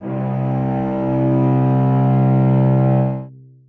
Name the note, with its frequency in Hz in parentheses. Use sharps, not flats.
C2 (65.41 Hz)